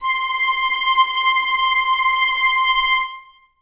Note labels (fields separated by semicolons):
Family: string; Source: acoustic; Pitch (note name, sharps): C6; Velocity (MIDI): 75; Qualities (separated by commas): non-linear envelope, reverb